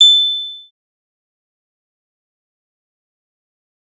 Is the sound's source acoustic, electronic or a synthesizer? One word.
synthesizer